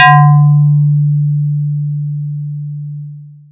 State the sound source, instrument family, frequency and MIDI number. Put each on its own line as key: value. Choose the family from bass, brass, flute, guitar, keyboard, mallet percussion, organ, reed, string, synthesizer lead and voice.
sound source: electronic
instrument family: mallet percussion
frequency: 146.8 Hz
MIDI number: 50